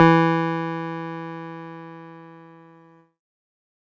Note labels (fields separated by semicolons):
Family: keyboard; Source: electronic; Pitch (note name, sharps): E3; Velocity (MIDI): 50; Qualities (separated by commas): distorted